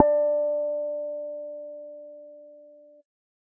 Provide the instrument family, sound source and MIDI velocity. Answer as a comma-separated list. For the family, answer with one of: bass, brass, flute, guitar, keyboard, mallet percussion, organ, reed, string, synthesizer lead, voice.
bass, synthesizer, 50